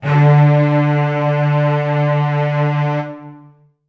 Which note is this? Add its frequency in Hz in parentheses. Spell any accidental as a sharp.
D3 (146.8 Hz)